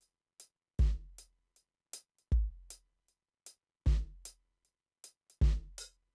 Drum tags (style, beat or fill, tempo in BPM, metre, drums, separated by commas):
reggae, beat, 78 BPM, 4/4, closed hi-hat, open hi-hat, hi-hat pedal, snare, kick